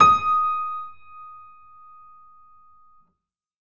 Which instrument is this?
acoustic keyboard